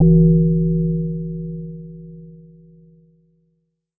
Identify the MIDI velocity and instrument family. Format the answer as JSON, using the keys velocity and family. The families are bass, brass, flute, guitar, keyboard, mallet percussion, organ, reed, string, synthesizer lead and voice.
{"velocity": 75, "family": "mallet percussion"}